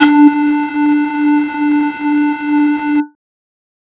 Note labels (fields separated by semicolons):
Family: flute; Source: synthesizer; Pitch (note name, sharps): D4; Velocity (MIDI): 100; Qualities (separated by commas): distorted